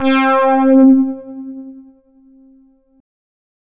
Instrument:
synthesizer bass